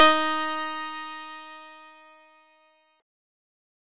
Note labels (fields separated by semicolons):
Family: synthesizer lead; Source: synthesizer; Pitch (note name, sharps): D#4; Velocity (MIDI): 25; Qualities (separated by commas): bright, distorted